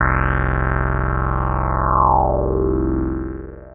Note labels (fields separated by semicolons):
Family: synthesizer lead; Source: synthesizer; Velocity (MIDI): 25; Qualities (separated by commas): long release